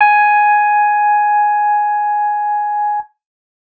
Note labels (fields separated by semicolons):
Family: guitar; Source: electronic; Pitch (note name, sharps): G#5; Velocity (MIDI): 75; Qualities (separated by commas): reverb